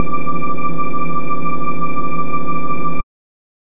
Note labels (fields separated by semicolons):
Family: bass; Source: synthesizer; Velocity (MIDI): 50